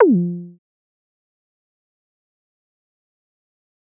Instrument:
synthesizer bass